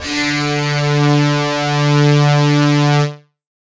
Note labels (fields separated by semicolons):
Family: guitar; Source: electronic; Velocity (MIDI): 75; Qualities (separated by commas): distorted